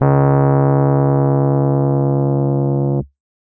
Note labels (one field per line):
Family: keyboard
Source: electronic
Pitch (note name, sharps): C#2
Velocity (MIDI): 127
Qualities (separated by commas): distorted